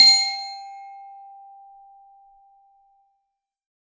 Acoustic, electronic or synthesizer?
acoustic